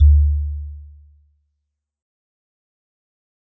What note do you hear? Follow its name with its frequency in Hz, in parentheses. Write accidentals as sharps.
D2 (73.42 Hz)